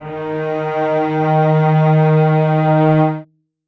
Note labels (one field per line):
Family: string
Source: acoustic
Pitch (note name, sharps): D#3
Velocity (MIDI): 75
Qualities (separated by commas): reverb